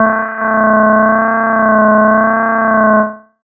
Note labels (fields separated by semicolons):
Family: bass; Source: synthesizer; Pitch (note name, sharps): A3; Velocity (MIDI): 127; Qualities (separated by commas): distorted, tempo-synced